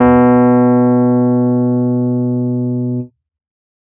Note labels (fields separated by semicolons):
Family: keyboard; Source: electronic; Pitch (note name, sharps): B2; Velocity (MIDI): 127